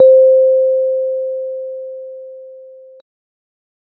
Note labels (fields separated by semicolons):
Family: keyboard; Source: electronic; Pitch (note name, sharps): C5; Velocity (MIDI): 25